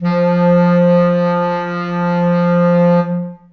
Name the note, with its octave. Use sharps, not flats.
F3